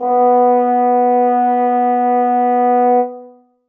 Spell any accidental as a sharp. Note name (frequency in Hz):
B3 (246.9 Hz)